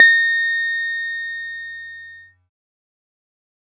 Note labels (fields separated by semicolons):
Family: keyboard; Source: electronic; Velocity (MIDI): 75; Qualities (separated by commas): fast decay